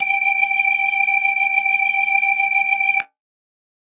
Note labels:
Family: organ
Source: electronic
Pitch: G5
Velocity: 100

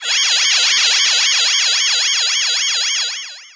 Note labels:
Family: voice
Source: synthesizer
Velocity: 100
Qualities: bright, distorted, long release

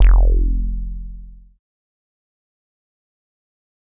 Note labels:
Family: bass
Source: synthesizer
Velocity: 50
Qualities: distorted, fast decay

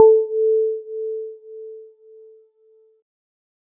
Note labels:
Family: keyboard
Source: electronic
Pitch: A4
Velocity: 25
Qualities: dark

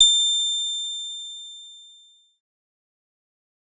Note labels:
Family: bass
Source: synthesizer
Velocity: 25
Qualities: distorted, fast decay

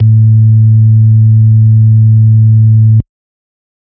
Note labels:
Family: organ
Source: electronic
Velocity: 50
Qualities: dark

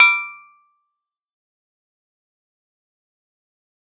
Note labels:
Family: keyboard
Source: electronic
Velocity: 100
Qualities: fast decay, percussive

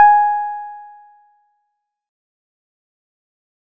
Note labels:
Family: guitar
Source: synthesizer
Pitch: G#5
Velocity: 25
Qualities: fast decay

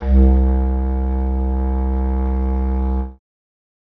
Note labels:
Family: reed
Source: acoustic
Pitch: C2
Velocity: 50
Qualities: dark

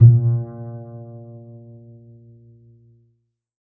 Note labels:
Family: string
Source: acoustic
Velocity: 100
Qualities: dark, reverb

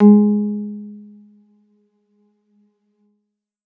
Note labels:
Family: keyboard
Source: electronic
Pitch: G#3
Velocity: 127

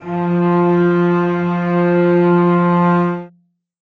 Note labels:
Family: string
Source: acoustic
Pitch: F3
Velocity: 25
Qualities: reverb

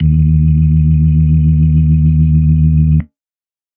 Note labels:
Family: organ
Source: electronic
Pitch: D#2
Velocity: 127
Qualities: dark, reverb

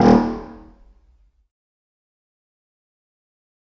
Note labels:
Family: reed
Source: acoustic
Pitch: D#1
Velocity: 100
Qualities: distorted, fast decay, percussive, reverb

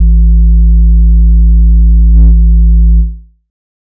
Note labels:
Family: bass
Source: synthesizer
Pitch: A1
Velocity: 127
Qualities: dark

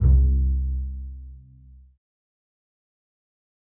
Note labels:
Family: string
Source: acoustic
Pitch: C2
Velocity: 75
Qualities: dark, fast decay, reverb

